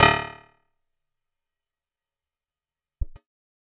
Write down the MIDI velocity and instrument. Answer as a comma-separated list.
127, acoustic guitar